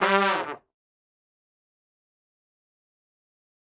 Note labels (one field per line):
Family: brass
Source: acoustic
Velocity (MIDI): 25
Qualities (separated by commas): fast decay, reverb